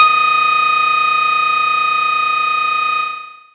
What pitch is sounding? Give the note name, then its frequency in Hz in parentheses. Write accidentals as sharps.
D#6 (1245 Hz)